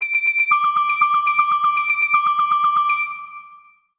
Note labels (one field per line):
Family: mallet percussion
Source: synthesizer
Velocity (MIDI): 127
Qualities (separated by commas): long release, multiphonic, tempo-synced